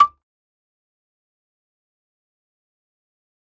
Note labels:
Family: mallet percussion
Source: acoustic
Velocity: 127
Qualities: fast decay, percussive, reverb

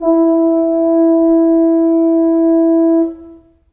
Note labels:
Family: brass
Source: acoustic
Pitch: E4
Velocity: 50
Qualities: reverb

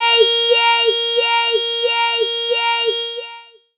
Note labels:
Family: voice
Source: synthesizer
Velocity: 25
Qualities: long release, non-linear envelope, tempo-synced

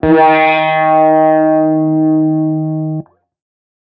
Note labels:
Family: guitar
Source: electronic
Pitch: D#3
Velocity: 127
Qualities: bright, distorted, non-linear envelope

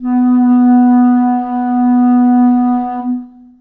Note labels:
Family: reed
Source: acoustic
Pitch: B3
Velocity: 25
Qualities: dark, long release, reverb

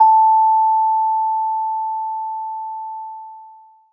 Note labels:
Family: mallet percussion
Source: acoustic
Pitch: A5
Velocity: 50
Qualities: long release, reverb

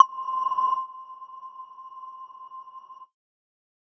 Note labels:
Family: mallet percussion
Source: electronic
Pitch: C6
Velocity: 100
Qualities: non-linear envelope

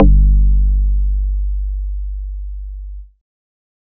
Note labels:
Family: bass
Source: synthesizer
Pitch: G1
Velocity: 127

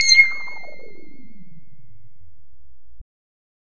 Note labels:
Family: bass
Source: synthesizer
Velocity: 100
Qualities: bright, distorted

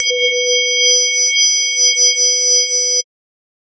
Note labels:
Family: mallet percussion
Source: synthesizer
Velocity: 100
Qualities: bright, multiphonic, non-linear envelope

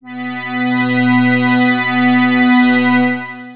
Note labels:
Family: synthesizer lead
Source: synthesizer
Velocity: 127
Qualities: bright, long release, non-linear envelope

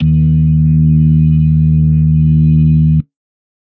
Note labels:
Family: organ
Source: electronic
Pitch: D#2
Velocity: 25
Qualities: dark

